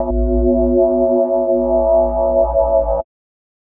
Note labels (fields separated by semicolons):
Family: mallet percussion; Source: electronic; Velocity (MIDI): 75; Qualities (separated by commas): multiphonic, non-linear envelope